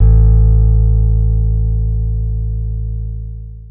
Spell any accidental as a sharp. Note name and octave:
A1